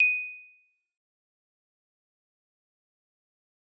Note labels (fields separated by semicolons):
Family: mallet percussion; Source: acoustic; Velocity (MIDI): 25; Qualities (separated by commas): bright, fast decay, percussive